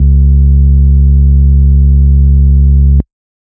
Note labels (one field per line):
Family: organ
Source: electronic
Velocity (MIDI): 50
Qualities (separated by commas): bright, distorted